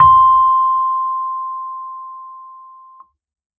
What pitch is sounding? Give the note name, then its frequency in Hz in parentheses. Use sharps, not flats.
C6 (1047 Hz)